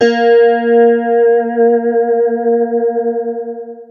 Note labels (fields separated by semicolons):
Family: guitar; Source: electronic; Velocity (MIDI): 25; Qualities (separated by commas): long release, multiphonic, non-linear envelope